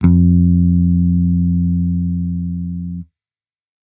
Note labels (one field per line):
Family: bass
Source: electronic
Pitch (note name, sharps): F2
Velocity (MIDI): 75